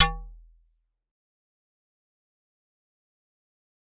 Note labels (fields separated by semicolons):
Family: mallet percussion; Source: acoustic; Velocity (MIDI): 25; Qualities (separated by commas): fast decay, percussive